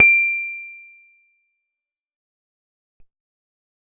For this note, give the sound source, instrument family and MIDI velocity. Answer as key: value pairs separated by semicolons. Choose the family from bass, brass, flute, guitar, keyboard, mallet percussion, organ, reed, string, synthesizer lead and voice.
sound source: acoustic; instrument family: guitar; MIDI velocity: 100